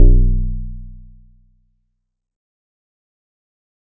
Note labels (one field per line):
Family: keyboard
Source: electronic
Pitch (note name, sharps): B0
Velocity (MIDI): 50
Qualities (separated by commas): dark, fast decay